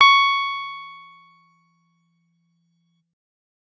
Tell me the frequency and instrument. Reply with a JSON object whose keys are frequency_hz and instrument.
{"frequency_hz": 1109, "instrument": "electronic guitar"}